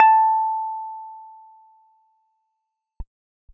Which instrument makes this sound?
electronic keyboard